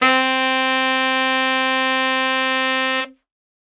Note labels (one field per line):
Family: reed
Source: acoustic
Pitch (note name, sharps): C4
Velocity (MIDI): 127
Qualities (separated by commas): bright